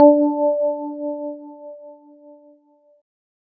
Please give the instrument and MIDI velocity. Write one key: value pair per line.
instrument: electronic keyboard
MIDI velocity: 75